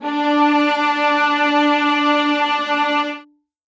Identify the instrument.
acoustic string instrument